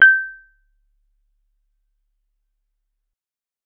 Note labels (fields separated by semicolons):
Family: guitar; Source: acoustic; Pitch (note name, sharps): G6; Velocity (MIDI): 75; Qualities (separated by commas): percussive